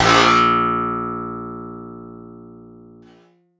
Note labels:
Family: guitar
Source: synthesizer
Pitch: A#1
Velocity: 127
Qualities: bright

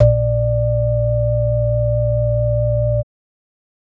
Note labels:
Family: organ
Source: electronic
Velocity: 127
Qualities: multiphonic

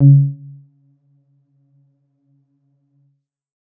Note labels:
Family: keyboard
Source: electronic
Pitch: C#3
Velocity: 75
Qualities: dark, percussive, reverb

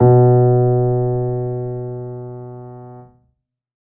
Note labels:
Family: keyboard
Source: acoustic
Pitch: B2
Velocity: 25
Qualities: reverb

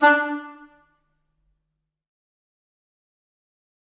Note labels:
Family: reed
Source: acoustic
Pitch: D4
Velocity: 100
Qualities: fast decay, percussive, reverb

